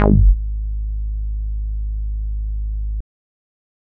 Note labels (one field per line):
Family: bass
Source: synthesizer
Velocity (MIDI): 25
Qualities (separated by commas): distorted